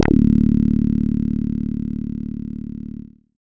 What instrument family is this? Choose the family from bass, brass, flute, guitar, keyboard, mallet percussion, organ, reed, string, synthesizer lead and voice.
bass